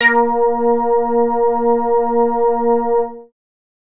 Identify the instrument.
synthesizer bass